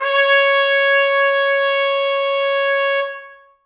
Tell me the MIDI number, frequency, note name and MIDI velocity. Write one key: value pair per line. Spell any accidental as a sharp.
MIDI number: 73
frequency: 554.4 Hz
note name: C#5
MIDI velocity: 127